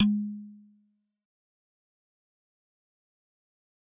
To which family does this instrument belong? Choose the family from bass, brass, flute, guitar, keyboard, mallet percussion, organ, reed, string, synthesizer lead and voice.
mallet percussion